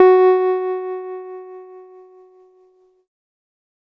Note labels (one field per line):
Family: keyboard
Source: electronic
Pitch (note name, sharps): F#4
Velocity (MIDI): 75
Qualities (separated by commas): distorted